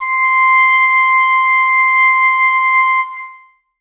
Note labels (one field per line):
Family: reed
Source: acoustic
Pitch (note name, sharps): C6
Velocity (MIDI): 75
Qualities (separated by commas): long release, reverb